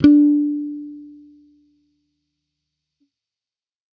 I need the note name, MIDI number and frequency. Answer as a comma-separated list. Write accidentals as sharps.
D4, 62, 293.7 Hz